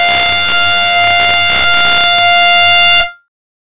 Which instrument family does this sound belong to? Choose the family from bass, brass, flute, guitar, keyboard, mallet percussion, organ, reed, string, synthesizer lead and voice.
bass